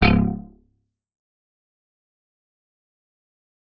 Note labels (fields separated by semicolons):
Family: guitar; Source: electronic; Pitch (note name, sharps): C#1; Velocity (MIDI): 100; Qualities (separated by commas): fast decay, percussive